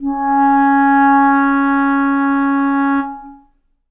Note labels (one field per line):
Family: reed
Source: acoustic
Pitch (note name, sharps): C#4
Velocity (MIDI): 75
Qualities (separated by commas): dark, reverb